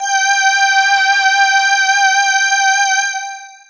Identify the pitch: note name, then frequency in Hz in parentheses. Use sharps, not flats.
G5 (784 Hz)